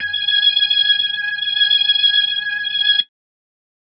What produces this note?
electronic organ